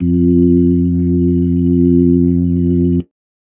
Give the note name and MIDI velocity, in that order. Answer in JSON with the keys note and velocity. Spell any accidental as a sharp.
{"note": "F2", "velocity": 50}